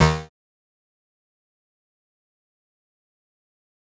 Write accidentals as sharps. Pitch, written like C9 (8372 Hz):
D#2 (77.78 Hz)